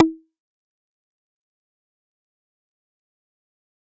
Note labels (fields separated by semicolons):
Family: bass; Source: synthesizer; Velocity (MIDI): 25; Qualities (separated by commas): distorted, fast decay, percussive